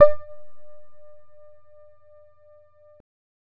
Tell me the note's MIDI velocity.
25